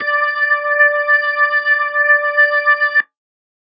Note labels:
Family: organ; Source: electronic; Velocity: 100

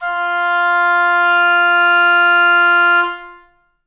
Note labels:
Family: reed; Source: acoustic; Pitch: F4; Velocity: 100; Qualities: reverb

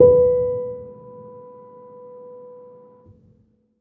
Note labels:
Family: keyboard; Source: acoustic; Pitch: B4; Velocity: 25; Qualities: reverb

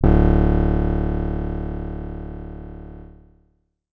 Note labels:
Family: guitar; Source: acoustic; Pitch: D1; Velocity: 25; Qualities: bright, distorted

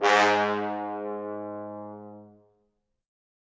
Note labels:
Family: brass; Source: acoustic; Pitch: G#2; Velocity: 127; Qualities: bright, reverb

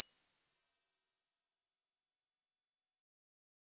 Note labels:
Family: bass; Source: synthesizer; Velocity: 50; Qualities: bright

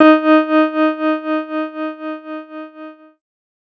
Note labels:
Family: keyboard; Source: electronic; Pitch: D#4; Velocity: 75

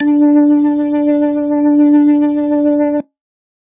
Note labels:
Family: organ; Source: electronic; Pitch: D4; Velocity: 127

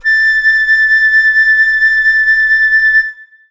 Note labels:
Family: flute; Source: acoustic; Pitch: A6; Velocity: 100; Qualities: reverb

